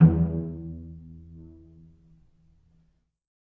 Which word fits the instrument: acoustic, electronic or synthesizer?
acoustic